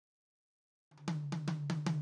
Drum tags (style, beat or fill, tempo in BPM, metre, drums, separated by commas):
Afro-Cuban rumba, fill, 110 BPM, 4/4, high tom